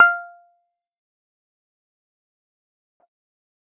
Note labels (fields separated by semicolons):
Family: keyboard; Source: electronic; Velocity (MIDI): 50; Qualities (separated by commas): fast decay, percussive